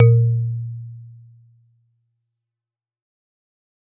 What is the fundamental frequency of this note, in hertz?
116.5 Hz